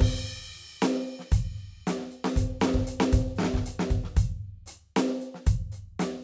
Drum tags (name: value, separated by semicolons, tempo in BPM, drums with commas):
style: funk; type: beat; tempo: 115 BPM; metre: 4/4; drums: crash, closed hi-hat, open hi-hat, hi-hat pedal, snare, kick